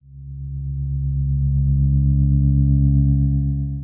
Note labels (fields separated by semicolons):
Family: guitar; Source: electronic; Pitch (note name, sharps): C#2; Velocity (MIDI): 127; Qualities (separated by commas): dark, long release